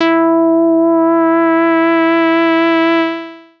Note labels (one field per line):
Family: bass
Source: synthesizer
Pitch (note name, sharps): E4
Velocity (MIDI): 75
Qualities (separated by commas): distorted, long release